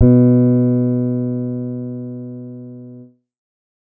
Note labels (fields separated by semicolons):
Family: keyboard; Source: synthesizer; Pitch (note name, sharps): B2; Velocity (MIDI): 25; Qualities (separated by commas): dark